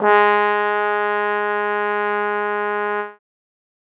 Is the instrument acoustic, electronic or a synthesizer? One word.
acoustic